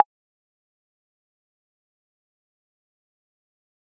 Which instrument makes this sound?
electronic guitar